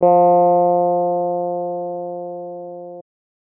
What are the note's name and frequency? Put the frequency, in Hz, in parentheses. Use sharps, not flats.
F3 (174.6 Hz)